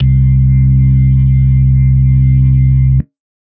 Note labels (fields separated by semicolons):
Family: organ; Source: electronic; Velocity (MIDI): 75; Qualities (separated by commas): dark